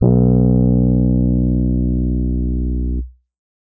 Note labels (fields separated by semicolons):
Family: keyboard; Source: electronic; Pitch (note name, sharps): B1; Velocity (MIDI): 100; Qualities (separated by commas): distorted